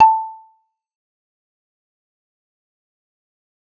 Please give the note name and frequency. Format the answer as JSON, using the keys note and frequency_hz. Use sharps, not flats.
{"note": "A5", "frequency_hz": 880}